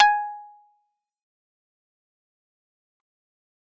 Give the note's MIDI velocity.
100